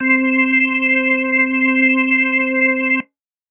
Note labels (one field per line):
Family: organ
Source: electronic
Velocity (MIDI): 100